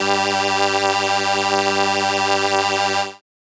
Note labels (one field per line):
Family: keyboard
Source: synthesizer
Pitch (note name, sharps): G2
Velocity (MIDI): 25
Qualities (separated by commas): bright